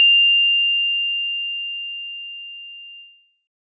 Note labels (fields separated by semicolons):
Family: mallet percussion; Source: acoustic; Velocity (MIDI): 25; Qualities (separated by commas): bright